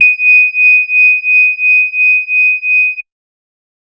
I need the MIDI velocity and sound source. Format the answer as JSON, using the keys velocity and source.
{"velocity": 50, "source": "electronic"}